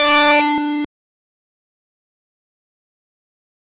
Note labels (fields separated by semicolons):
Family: bass; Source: synthesizer; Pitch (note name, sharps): D4; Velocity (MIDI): 100; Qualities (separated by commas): bright, distorted, fast decay